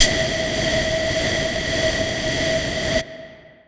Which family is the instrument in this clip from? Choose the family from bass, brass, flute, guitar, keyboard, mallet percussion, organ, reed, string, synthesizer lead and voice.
flute